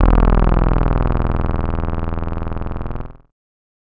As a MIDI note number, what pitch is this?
16